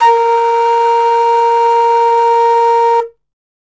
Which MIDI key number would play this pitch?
70